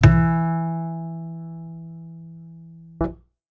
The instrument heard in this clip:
acoustic bass